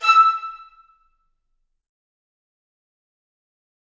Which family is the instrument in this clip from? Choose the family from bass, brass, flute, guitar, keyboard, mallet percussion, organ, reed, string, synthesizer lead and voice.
reed